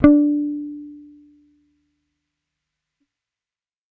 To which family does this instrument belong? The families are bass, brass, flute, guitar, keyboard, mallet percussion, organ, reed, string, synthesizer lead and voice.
bass